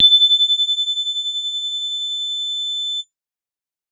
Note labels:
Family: bass; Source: synthesizer; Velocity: 127; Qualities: bright

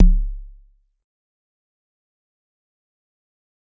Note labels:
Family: mallet percussion; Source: acoustic; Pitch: C#1; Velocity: 127; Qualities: dark, fast decay, percussive

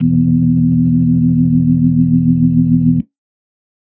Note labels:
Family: organ; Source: electronic; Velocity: 100

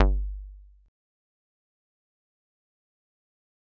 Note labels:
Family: mallet percussion; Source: acoustic; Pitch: G1; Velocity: 25; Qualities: fast decay, percussive

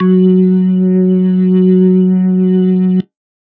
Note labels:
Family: organ; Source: electronic; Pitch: F#3; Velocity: 100

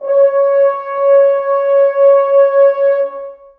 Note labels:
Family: brass; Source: acoustic; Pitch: C#5; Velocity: 75; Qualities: long release, reverb

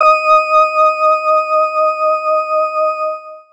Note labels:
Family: organ; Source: electronic; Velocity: 50; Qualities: distorted, long release

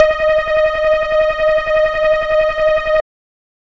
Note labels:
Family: bass; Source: synthesizer; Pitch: D#5; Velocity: 127; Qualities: dark

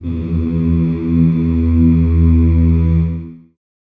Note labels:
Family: voice; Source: acoustic; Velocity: 25; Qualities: dark, long release, reverb

